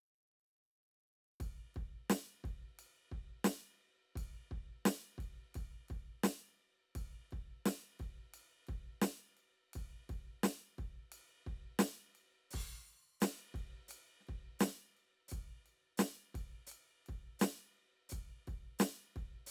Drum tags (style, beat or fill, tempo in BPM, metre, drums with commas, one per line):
rock
beat
86 BPM
4/4
crash, ride, hi-hat pedal, snare, kick